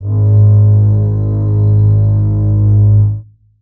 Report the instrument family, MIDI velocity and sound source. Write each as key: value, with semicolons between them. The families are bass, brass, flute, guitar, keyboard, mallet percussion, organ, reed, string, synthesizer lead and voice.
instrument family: string; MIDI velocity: 75; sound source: acoustic